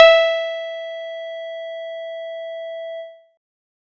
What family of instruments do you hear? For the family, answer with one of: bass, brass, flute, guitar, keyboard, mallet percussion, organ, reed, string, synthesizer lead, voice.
guitar